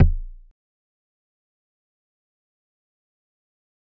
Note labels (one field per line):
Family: mallet percussion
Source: acoustic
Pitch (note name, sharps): A#0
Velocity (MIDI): 25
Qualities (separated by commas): fast decay, percussive